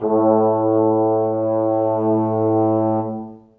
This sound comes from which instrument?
acoustic brass instrument